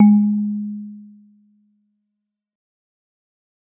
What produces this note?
acoustic mallet percussion instrument